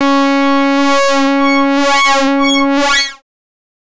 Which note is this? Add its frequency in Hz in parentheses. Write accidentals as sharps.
C#4 (277.2 Hz)